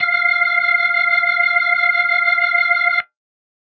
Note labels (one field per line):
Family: organ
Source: electronic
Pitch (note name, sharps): F5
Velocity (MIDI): 100